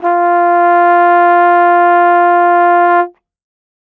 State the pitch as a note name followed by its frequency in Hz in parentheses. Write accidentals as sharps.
F4 (349.2 Hz)